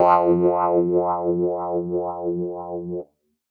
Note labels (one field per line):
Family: keyboard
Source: electronic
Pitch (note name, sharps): F2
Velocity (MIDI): 25